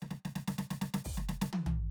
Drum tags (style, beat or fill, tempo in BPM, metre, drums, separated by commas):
fast funk, fill, 125 BPM, 4/4, open hi-hat, hi-hat pedal, snare, high tom, floor tom, kick